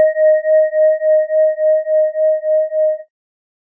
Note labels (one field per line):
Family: organ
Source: electronic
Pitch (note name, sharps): D#5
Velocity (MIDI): 50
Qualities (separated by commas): dark